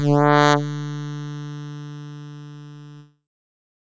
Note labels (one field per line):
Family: keyboard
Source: synthesizer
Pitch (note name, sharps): D3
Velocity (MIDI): 75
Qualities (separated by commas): bright, distorted